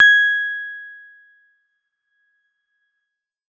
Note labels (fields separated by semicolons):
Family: keyboard; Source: electronic; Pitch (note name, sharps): G#6; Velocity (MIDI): 75